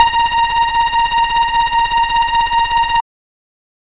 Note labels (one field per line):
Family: bass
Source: synthesizer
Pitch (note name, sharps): A#5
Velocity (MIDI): 127